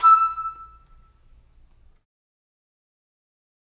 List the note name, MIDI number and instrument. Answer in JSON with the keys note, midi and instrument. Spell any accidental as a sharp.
{"note": "E6", "midi": 88, "instrument": "acoustic flute"}